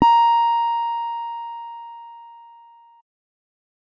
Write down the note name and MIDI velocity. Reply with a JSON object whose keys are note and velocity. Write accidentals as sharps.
{"note": "A#5", "velocity": 25}